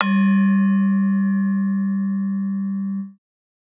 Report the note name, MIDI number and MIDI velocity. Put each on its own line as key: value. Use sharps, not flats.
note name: G3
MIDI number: 55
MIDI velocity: 50